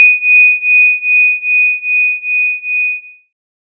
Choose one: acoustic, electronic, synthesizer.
synthesizer